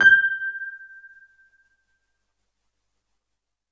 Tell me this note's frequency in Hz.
1568 Hz